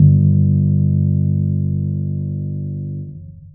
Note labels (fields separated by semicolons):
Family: keyboard; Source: acoustic; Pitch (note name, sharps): G1; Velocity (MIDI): 25; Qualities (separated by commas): dark, long release, reverb